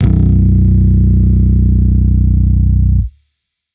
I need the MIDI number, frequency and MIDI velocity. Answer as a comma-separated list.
23, 30.87 Hz, 50